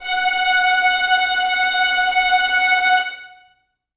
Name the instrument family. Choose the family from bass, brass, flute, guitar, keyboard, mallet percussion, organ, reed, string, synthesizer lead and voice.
string